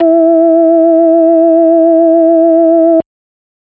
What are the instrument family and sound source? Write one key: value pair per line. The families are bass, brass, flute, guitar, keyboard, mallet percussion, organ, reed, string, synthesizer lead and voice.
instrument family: organ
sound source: electronic